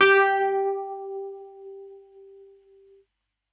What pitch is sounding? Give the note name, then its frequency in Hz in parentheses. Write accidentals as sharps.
G4 (392 Hz)